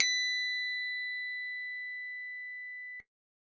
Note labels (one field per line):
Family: keyboard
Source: electronic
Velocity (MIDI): 75